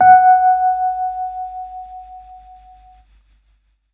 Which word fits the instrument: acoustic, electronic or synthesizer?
electronic